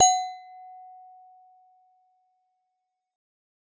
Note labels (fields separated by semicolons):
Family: mallet percussion; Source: acoustic; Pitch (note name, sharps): F#5; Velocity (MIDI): 75; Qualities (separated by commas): percussive